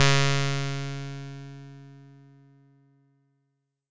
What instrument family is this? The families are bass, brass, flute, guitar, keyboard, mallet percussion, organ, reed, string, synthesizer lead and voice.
bass